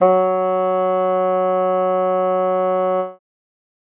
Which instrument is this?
acoustic reed instrument